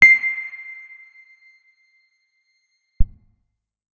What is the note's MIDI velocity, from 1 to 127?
25